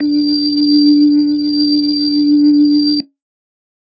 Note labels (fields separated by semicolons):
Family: organ; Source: electronic; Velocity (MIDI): 127